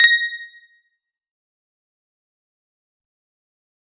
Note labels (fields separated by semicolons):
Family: guitar; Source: electronic; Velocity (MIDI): 50; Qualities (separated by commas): fast decay, percussive